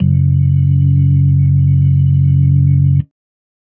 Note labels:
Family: organ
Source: electronic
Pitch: F#1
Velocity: 50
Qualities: dark

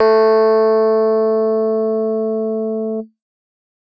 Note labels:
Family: keyboard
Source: acoustic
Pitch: A3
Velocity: 127

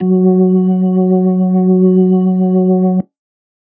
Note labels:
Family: organ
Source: electronic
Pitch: F#3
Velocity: 75

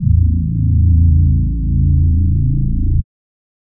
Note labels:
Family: voice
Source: synthesizer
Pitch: A0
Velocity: 75

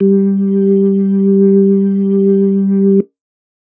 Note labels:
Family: organ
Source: electronic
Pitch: G3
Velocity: 50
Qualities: dark

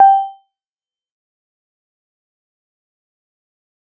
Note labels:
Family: mallet percussion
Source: electronic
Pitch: G5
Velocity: 100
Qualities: fast decay, percussive

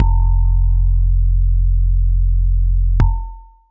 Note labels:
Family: keyboard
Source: electronic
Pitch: F1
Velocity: 50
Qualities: long release

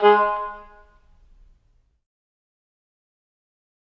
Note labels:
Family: reed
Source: acoustic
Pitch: G#3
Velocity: 25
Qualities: fast decay, reverb

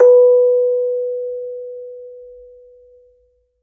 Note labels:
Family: mallet percussion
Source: acoustic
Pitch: B4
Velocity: 127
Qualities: reverb

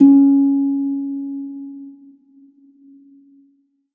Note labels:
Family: string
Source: acoustic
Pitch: C#4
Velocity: 25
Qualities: reverb

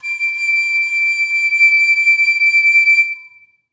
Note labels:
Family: flute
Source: acoustic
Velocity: 75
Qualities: reverb

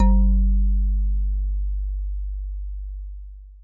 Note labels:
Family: mallet percussion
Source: acoustic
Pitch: G1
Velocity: 50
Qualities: long release

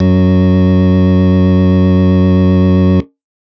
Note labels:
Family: organ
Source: electronic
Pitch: F#2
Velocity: 50

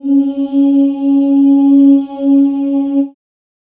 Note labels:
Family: voice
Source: acoustic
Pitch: C#4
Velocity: 75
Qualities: dark, reverb

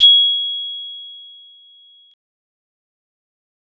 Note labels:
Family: mallet percussion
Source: acoustic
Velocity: 25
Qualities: bright, fast decay

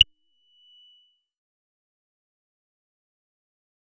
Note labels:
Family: bass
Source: synthesizer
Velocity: 127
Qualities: distorted, fast decay, percussive

